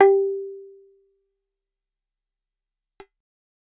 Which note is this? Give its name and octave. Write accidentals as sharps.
G4